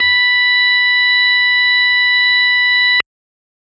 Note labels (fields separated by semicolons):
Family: organ; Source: electronic; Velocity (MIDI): 25